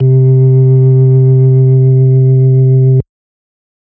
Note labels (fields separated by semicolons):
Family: organ; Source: electronic; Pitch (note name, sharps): C3; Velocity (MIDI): 100; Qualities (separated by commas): distorted